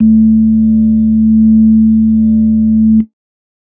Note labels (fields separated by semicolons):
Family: keyboard; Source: electronic; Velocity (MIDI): 127